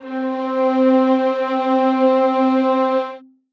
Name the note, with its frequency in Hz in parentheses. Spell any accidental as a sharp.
C4 (261.6 Hz)